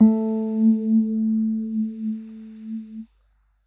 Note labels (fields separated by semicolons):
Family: keyboard; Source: electronic; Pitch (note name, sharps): A3; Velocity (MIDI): 50; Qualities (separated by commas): dark